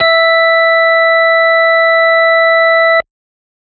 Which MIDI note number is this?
76